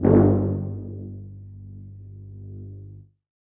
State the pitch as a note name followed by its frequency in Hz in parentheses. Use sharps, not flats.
G1 (49 Hz)